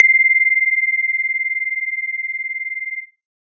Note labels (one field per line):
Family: synthesizer lead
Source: synthesizer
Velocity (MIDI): 75